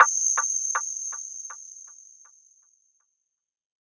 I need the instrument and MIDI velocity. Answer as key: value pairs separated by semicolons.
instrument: synthesizer lead; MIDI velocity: 75